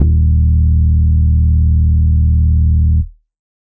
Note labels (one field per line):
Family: organ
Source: electronic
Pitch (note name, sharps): D#1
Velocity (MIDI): 25